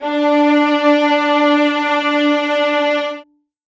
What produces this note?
acoustic string instrument